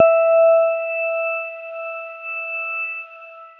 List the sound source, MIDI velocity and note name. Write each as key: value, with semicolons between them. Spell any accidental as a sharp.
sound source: electronic; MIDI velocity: 100; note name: E5